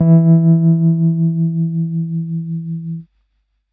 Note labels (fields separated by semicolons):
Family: keyboard; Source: electronic; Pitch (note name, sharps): E3; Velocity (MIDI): 75